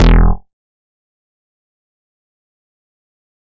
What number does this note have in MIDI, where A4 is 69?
28